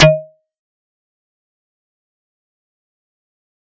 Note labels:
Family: mallet percussion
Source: electronic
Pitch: D#3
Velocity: 127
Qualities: fast decay, percussive

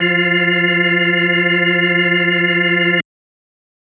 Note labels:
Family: organ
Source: electronic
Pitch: F3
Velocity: 127

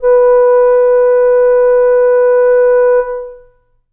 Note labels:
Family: flute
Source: acoustic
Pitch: B4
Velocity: 50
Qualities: long release, reverb

